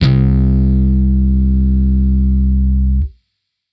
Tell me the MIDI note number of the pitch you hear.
36